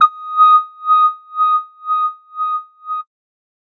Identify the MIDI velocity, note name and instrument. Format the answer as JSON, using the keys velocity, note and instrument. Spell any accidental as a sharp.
{"velocity": 75, "note": "D#6", "instrument": "synthesizer bass"}